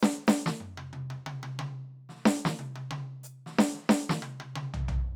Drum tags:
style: New Orleans funk; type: fill; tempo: 93 BPM; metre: 4/4; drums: hi-hat pedal, snare, high tom, mid tom, floor tom

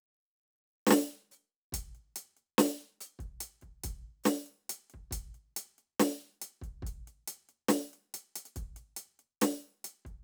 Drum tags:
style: half-time rock; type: beat; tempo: 140 BPM; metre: 4/4; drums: closed hi-hat, hi-hat pedal, snare, kick

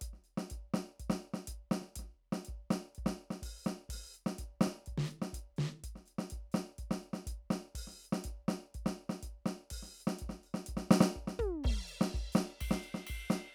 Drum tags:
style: calypso; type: beat; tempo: 124 BPM; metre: 4/4; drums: crash, ride, closed hi-hat, open hi-hat, hi-hat pedal, snare, mid tom, kick

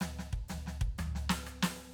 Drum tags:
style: Afro-Cuban bembé; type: fill; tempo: 122 BPM; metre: 4/4; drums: open hi-hat, hi-hat pedal, snare, cross-stick, floor tom, kick

